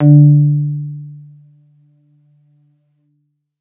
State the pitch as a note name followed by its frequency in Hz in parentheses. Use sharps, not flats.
D3 (146.8 Hz)